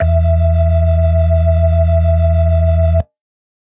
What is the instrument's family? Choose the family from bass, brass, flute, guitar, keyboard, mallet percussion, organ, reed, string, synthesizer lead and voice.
organ